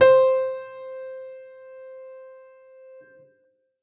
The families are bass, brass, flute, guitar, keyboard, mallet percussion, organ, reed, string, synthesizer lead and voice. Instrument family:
keyboard